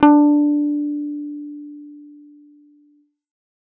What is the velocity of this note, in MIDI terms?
50